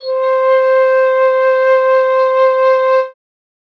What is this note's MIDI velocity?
25